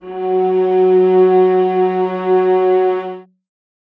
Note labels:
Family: string; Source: acoustic; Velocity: 75; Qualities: reverb

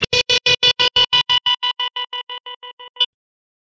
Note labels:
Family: guitar; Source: electronic; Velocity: 75; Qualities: bright, distorted, tempo-synced

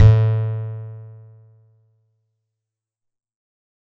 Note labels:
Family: guitar; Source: acoustic; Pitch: A2; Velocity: 127

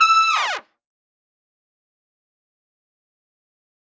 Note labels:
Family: brass; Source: acoustic; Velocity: 50; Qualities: fast decay, reverb

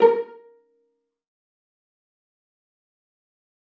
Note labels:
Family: string; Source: acoustic; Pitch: A#4; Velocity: 127; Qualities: fast decay, percussive, reverb

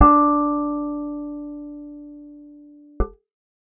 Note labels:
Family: guitar; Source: acoustic; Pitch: D4; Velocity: 50; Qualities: dark

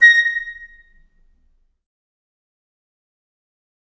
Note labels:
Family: flute; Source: acoustic; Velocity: 75; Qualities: fast decay, percussive, reverb

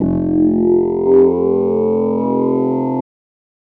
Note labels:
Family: voice; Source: synthesizer; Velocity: 50; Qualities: distorted

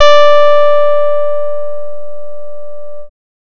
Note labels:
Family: bass; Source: synthesizer; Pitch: D5; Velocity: 50; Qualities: distorted

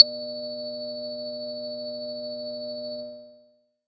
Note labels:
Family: bass; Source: synthesizer; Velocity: 50; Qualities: multiphonic

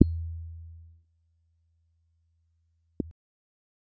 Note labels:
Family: keyboard; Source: electronic; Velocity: 25; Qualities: dark

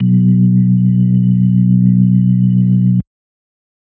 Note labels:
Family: organ; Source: electronic; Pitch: B1; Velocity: 100; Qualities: dark

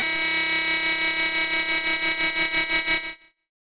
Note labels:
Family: bass; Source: synthesizer; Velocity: 127; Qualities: bright, distorted

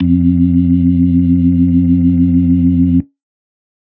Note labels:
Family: organ; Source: electronic; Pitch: F2; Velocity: 25

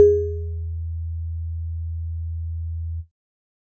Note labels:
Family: keyboard; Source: electronic; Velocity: 127

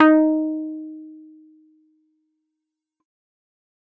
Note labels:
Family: keyboard; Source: electronic; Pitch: D#4; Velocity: 50; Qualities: fast decay

